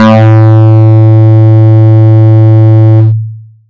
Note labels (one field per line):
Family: bass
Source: synthesizer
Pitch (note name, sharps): A2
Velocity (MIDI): 127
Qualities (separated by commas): bright, distorted, long release